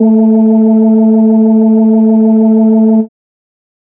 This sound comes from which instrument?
electronic organ